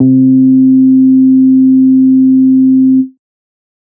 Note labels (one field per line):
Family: bass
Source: synthesizer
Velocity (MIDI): 25